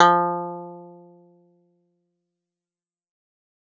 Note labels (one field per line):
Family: guitar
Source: acoustic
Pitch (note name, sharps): F3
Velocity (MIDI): 100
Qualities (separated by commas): fast decay, reverb